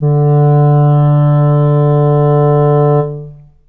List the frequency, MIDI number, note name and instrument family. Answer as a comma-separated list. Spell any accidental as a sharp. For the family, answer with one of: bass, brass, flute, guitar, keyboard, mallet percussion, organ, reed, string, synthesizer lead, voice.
146.8 Hz, 50, D3, reed